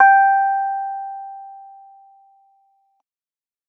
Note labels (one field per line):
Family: keyboard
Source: electronic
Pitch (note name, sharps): G5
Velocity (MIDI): 100